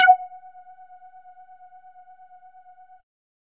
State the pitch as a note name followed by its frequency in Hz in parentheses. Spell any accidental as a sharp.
F#5 (740 Hz)